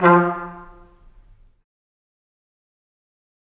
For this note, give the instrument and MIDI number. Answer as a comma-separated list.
acoustic brass instrument, 53